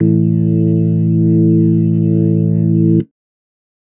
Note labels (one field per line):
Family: organ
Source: electronic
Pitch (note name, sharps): A1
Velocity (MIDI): 25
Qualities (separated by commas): dark